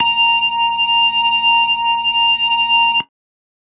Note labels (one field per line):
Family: keyboard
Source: electronic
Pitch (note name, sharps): A#5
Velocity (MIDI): 50